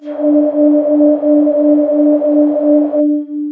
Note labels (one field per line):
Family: voice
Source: synthesizer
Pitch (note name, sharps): D4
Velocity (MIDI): 75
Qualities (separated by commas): distorted, long release